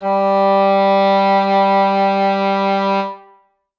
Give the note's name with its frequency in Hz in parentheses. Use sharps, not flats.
G3 (196 Hz)